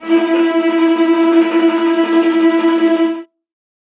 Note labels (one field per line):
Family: string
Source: acoustic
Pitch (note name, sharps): E4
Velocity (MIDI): 127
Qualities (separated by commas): bright, non-linear envelope, reverb